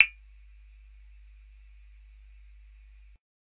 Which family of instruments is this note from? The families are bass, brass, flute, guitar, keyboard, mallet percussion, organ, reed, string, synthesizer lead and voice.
bass